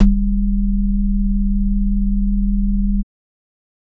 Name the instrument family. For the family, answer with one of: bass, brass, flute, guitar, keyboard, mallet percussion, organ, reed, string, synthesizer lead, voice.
organ